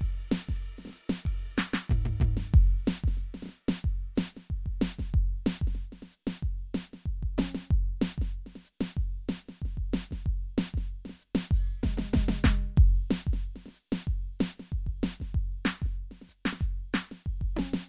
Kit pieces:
crash, ride, hi-hat pedal, snare, high tom, mid tom, floor tom and kick